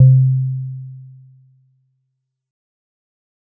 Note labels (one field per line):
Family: mallet percussion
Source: acoustic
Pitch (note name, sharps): C3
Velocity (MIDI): 25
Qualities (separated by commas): dark, fast decay